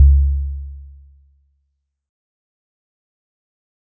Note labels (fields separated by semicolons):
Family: guitar; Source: synthesizer; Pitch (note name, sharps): C#2; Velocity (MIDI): 25; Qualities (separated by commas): dark, fast decay